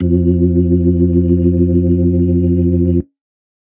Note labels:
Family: organ; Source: electronic; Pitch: F2; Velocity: 50

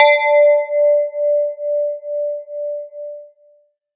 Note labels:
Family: guitar; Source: synthesizer; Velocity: 50

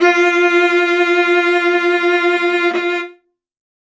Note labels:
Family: string; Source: acoustic; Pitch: F4; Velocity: 127; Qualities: reverb

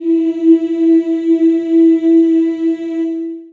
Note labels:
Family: voice; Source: acoustic; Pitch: E4; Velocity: 50; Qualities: long release, reverb

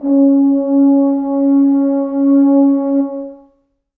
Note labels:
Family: brass; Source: acoustic; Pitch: C#4; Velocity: 50; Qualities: dark, long release, reverb

